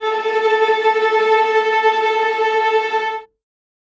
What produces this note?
acoustic string instrument